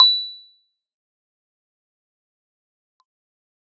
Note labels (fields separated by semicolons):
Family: keyboard; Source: electronic; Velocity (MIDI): 100; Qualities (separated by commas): bright, fast decay, percussive